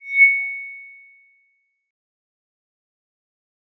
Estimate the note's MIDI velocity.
75